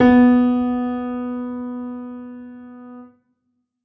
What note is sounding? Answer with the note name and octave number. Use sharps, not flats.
B3